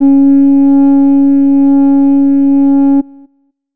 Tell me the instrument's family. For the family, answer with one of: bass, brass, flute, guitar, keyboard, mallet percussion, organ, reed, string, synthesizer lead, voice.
flute